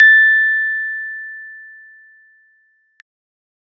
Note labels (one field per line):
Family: keyboard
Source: electronic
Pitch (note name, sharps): A6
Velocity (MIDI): 50